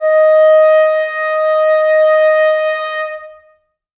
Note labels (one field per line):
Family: flute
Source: acoustic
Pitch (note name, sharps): D#5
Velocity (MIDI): 100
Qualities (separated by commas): reverb